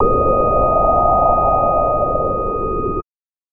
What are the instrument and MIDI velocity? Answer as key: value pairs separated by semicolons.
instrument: synthesizer bass; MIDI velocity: 127